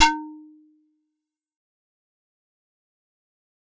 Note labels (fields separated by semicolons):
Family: keyboard; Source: acoustic; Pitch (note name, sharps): D#4; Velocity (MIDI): 127; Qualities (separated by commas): fast decay, percussive